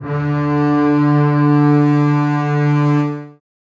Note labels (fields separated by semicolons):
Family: string; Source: acoustic; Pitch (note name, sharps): D3; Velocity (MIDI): 75; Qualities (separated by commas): reverb